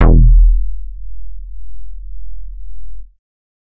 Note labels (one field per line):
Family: bass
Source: synthesizer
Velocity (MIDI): 100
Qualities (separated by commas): distorted